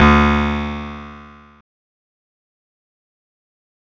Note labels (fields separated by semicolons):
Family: guitar; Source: electronic; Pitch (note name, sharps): D2; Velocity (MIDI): 75; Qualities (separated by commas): bright, distorted, fast decay